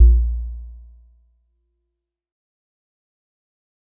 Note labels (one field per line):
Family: mallet percussion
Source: acoustic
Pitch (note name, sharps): A#1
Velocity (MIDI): 50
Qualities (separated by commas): dark, fast decay